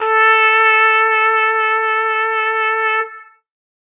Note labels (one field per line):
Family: brass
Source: acoustic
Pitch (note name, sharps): A4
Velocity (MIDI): 75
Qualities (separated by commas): distorted